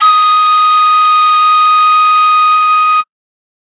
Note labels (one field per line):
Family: flute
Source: acoustic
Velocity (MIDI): 100